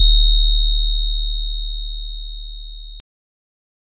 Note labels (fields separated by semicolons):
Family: guitar; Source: synthesizer; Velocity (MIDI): 127; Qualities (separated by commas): bright, distorted